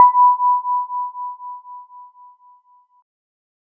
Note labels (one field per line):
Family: keyboard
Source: electronic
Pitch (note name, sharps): B5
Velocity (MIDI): 25